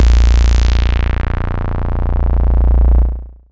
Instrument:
synthesizer bass